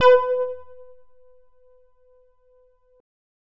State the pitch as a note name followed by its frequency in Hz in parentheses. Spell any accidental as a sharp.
B4 (493.9 Hz)